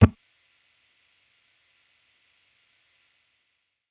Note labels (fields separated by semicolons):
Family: bass; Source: electronic; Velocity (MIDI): 25; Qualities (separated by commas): distorted, percussive